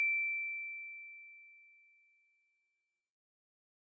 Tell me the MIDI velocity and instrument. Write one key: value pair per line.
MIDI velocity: 50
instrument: acoustic mallet percussion instrument